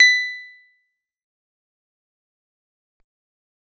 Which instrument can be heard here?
acoustic guitar